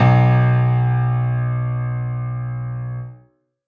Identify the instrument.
acoustic keyboard